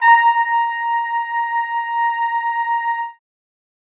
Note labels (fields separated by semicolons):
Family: brass; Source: acoustic; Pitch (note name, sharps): A#5; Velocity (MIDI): 25; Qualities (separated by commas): reverb